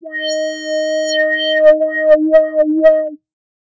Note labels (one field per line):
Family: bass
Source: synthesizer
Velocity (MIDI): 75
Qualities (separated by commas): distorted, non-linear envelope